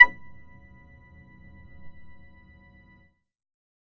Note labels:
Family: bass; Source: synthesizer; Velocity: 50; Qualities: distorted, percussive

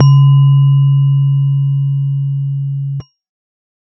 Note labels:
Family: keyboard; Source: electronic; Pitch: C#3; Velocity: 75

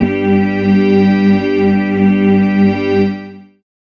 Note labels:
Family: organ; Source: electronic; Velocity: 100; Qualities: long release, reverb

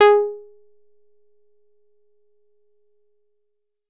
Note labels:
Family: guitar; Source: synthesizer; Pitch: G#4; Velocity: 100; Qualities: percussive

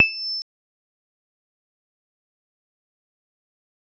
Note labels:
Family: mallet percussion; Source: electronic; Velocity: 25; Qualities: bright, fast decay, percussive

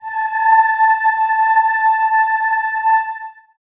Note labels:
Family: voice; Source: acoustic; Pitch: A5; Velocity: 100; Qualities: reverb

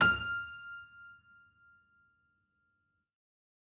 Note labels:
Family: keyboard; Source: acoustic; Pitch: F6; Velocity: 127

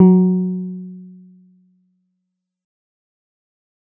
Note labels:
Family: guitar; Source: synthesizer; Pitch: F#3; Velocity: 50; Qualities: dark, fast decay

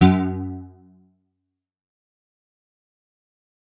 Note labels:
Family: guitar; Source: electronic; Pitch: F#2; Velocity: 25; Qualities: fast decay

